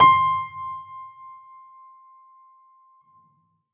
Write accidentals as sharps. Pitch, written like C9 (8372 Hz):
C6 (1047 Hz)